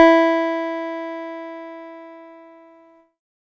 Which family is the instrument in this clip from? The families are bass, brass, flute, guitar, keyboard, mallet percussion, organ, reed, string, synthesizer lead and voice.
keyboard